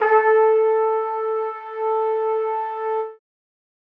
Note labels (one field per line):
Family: brass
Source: acoustic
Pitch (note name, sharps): A4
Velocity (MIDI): 25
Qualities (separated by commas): reverb